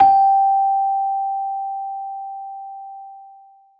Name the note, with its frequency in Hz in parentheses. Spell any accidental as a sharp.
G5 (784 Hz)